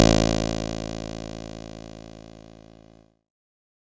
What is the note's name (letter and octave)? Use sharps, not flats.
A1